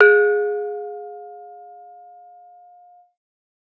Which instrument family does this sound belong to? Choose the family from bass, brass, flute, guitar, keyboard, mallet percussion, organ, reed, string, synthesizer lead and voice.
mallet percussion